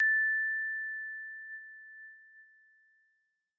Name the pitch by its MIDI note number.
93